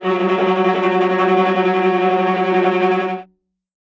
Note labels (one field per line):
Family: string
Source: acoustic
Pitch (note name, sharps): F#3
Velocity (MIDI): 127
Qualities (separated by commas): non-linear envelope, reverb